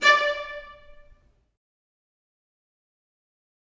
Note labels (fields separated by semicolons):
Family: string; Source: acoustic; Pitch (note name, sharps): D5; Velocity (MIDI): 100; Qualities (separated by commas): fast decay, reverb